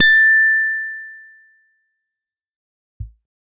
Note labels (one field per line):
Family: guitar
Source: electronic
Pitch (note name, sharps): A6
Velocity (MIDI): 100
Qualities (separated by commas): bright, distorted, fast decay